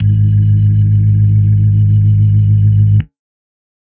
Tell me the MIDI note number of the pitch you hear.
32